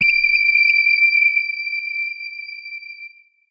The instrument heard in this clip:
electronic guitar